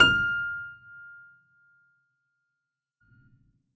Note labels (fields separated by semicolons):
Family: keyboard; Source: acoustic; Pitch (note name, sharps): F6; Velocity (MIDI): 127; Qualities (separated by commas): reverb